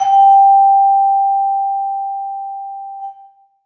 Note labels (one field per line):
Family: mallet percussion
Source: acoustic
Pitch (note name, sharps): G5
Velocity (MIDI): 127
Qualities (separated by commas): reverb